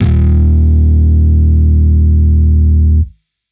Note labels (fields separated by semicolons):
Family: bass; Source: electronic; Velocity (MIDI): 100; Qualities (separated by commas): distorted